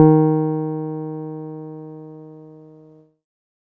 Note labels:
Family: keyboard; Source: electronic; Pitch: D#3; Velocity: 100; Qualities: dark

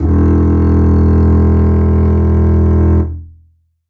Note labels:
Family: string; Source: acoustic; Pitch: E1; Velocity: 75; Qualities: reverb

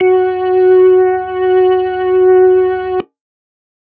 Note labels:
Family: organ; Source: electronic; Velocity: 100

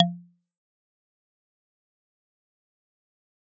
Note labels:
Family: mallet percussion; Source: acoustic; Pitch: F3; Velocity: 50; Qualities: fast decay, percussive

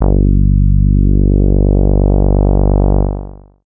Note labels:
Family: bass; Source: synthesizer; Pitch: G1; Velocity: 127; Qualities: distorted, long release

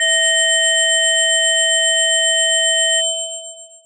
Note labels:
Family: mallet percussion; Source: electronic; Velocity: 25; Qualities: bright, long release

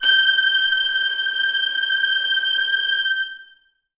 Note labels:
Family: string; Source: acoustic; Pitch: G6; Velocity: 127; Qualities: long release, reverb

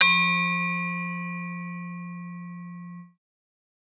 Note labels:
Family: mallet percussion; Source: acoustic; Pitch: F3; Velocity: 127

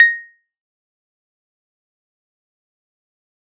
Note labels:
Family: keyboard; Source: electronic; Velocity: 25; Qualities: fast decay, percussive

